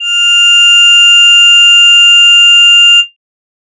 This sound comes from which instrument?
synthesizer voice